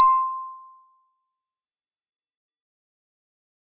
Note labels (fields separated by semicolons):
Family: mallet percussion; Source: acoustic; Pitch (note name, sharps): C6; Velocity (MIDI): 100; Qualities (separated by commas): fast decay